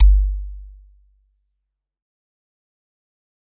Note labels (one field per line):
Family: mallet percussion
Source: acoustic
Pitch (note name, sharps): G1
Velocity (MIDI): 127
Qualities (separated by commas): dark, fast decay, percussive